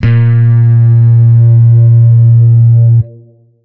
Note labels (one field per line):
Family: guitar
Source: electronic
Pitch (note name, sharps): A#2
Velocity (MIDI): 100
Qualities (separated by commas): bright, distorted, long release